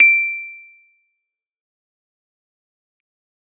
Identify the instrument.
electronic keyboard